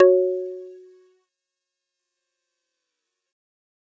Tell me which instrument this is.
acoustic mallet percussion instrument